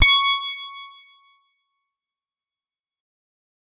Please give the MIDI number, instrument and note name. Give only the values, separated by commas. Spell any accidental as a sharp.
85, electronic guitar, C#6